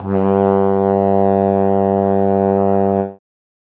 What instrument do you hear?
acoustic brass instrument